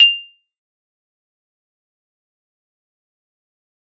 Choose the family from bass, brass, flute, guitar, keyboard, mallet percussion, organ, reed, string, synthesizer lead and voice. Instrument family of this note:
mallet percussion